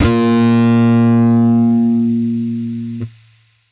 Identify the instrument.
electronic bass